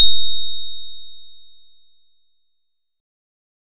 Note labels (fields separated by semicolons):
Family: keyboard; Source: electronic; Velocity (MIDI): 127; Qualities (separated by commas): bright